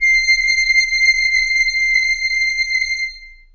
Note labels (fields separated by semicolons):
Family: reed; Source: acoustic; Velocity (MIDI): 75; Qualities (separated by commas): long release, reverb